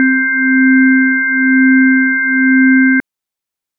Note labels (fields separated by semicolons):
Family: organ; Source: electronic; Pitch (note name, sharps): C4; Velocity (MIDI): 75